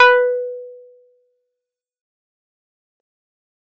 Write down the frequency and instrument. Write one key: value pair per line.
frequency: 493.9 Hz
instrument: electronic keyboard